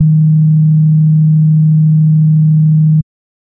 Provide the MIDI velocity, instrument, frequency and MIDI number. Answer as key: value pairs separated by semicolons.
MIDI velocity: 50; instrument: synthesizer bass; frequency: 155.6 Hz; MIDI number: 51